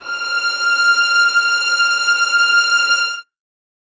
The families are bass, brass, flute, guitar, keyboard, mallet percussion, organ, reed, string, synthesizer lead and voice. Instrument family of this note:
string